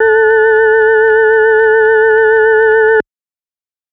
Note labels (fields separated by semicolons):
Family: organ; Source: electronic; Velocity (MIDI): 127; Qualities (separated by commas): multiphonic